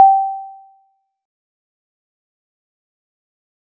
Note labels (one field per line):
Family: mallet percussion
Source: acoustic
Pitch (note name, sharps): G5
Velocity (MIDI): 25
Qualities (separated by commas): fast decay, percussive